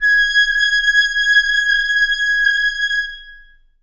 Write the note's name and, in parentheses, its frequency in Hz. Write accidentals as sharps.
G#6 (1661 Hz)